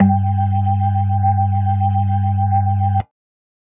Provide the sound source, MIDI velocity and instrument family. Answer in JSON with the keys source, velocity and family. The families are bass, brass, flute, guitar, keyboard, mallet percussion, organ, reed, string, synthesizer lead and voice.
{"source": "electronic", "velocity": 25, "family": "organ"}